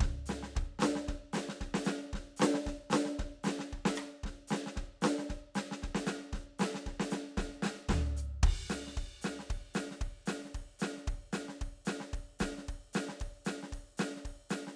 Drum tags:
country
beat
114 BPM
4/4
crash, ride, hi-hat pedal, snare, cross-stick, floor tom, kick

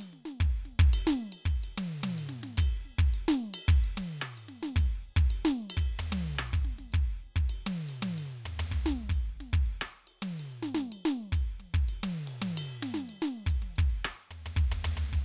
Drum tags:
Afro-Cuban rumba
beat
110 BPM
4/4
ride, ride bell, hi-hat pedal, percussion, snare, cross-stick, high tom, floor tom, kick

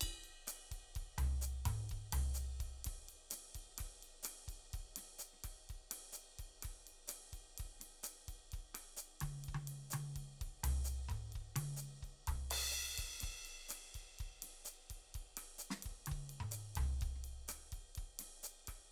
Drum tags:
bossa nova
beat
127 BPM
4/4
crash, ride, ride bell, hi-hat pedal, snare, cross-stick, high tom, mid tom, floor tom, kick

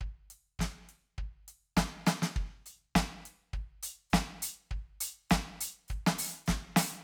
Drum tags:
rock
beat
102 BPM
4/4
closed hi-hat, open hi-hat, hi-hat pedal, snare, kick

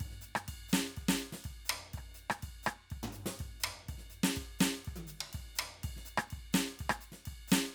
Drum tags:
calypso
beat
124 BPM
4/4
ride, ride bell, hi-hat pedal, percussion, snare, cross-stick, high tom, floor tom, kick

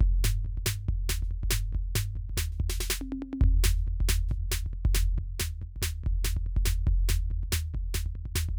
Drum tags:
punk
beat
140 BPM
4/4
snare, high tom, floor tom, kick

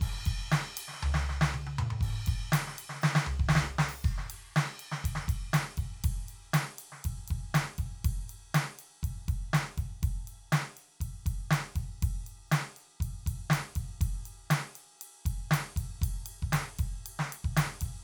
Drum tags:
rock
beat
120 BPM
4/4
crash, ride, open hi-hat, hi-hat pedal, snare, cross-stick, high tom, mid tom, floor tom, kick

